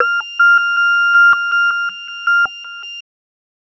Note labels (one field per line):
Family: bass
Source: synthesizer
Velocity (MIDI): 25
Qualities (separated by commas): bright, tempo-synced